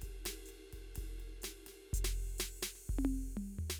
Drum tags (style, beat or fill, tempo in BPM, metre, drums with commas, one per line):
bossa nova
beat
127 BPM
4/4
crash, ride, hi-hat pedal, snare, high tom, mid tom, floor tom, kick